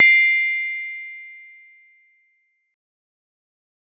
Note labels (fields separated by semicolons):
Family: mallet percussion; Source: acoustic; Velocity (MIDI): 100; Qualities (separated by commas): reverb